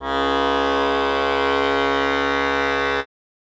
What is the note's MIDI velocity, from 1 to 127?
100